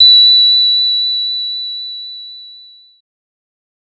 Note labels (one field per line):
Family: bass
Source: synthesizer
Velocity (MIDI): 25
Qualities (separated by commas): bright, distorted